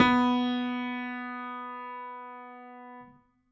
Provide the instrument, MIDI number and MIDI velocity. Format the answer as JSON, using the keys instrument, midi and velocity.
{"instrument": "acoustic keyboard", "midi": 59, "velocity": 100}